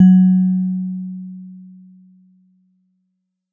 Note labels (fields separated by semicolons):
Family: mallet percussion; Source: acoustic; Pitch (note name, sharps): F#3; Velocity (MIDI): 50